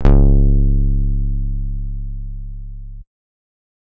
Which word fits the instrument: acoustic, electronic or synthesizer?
electronic